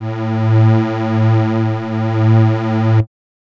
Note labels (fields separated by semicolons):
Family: reed; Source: acoustic; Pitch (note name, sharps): A2; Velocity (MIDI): 127